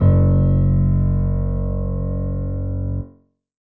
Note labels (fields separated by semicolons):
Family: keyboard; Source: electronic; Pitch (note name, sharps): F#1; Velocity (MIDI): 25; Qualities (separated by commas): reverb